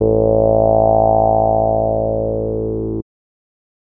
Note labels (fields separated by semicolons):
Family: bass; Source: synthesizer; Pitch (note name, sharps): A1; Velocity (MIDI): 127; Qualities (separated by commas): distorted